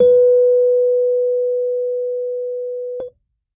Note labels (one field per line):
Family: keyboard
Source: electronic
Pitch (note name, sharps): B4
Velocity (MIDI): 50